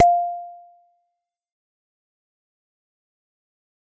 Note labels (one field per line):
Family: mallet percussion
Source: acoustic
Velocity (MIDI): 127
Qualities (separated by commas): fast decay, percussive